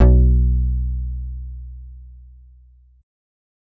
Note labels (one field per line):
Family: bass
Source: synthesizer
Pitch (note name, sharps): B1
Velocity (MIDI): 127